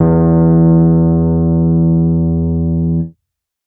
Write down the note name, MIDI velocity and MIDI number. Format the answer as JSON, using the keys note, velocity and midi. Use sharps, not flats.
{"note": "E2", "velocity": 100, "midi": 40}